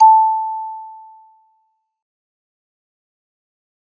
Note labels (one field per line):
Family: mallet percussion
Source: acoustic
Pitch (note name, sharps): A5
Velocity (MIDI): 75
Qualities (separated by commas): fast decay